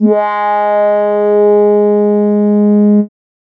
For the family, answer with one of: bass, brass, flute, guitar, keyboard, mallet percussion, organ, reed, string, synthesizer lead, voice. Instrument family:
keyboard